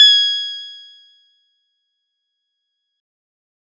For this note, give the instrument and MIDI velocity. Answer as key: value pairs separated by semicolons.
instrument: synthesizer guitar; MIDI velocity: 75